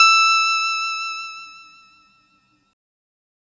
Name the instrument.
synthesizer keyboard